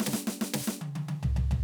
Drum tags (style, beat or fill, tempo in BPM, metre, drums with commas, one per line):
punk
fill
144 BPM
4/4
snare, high tom, floor tom